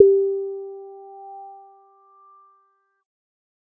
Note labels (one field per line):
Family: bass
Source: synthesizer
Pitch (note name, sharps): G4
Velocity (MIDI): 25